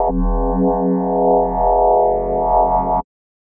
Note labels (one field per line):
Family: mallet percussion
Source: synthesizer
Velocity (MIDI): 100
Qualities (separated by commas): multiphonic, non-linear envelope